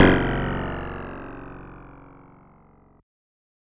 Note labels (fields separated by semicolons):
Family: synthesizer lead; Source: synthesizer; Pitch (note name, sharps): F#0; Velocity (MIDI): 100; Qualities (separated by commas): bright, distorted